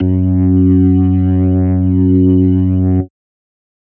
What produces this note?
electronic organ